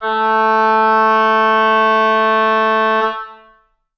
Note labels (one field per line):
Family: reed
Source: acoustic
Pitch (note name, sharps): A3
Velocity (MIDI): 127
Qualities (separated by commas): long release, reverb